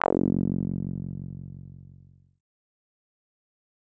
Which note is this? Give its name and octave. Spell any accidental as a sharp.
F#1